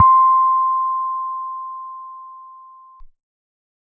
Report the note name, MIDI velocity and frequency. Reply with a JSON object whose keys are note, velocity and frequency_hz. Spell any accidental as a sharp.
{"note": "C6", "velocity": 50, "frequency_hz": 1047}